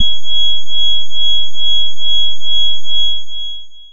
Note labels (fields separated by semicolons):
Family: bass; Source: synthesizer; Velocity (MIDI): 50; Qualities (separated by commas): long release